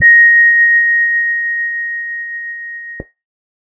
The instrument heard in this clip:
electronic guitar